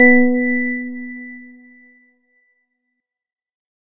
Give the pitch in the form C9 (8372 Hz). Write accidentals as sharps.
B3 (246.9 Hz)